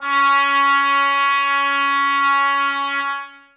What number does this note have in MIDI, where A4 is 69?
61